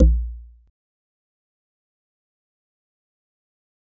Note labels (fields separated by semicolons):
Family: mallet percussion; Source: acoustic; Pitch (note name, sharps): A#1; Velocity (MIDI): 25; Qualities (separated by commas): fast decay, percussive